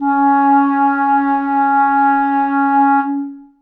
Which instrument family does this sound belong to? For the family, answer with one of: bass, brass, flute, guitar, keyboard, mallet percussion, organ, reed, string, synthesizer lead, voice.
reed